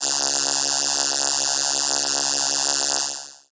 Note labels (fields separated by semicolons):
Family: keyboard; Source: synthesizer; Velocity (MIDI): 25; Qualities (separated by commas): bright